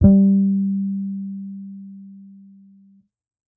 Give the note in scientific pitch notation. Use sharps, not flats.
G3